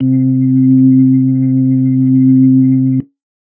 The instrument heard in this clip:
electronic organ